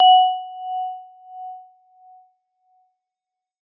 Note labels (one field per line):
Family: mallet percussion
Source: acoustic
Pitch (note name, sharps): F#5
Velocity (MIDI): 100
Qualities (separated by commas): non-linear envelope